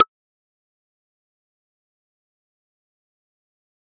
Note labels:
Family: mallet percussion; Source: electronic; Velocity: 127; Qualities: fast decay, percussive

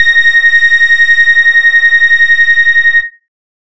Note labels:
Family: bass; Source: synthesizer; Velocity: 50; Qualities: distorted

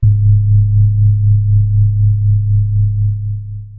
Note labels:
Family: keyboard; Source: electronic; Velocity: 25; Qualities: dark, long release, reverb

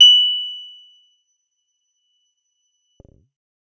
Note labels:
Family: bass; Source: synthesizer; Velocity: 75; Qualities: bright, percussive

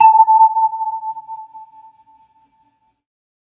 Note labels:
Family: keyboard; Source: synthesizer; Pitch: A5; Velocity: 50

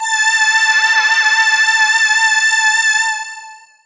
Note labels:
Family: voice; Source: synthesizer; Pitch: A5; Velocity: 100; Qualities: bright, distorted, long release

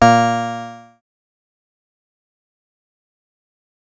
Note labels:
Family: bass; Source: synthesizer; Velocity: 25; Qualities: bright, distorted, fast decay

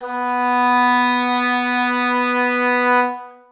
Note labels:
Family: reed; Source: acoustic; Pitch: B3; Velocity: 75; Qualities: reverb

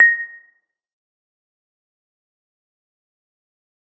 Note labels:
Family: mallet percussion; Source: acoustic; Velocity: 25; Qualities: fast decay, percussive, reverb

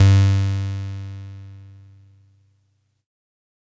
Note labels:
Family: keyboard; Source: electronic; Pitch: G2; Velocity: 50; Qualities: bright, distorted

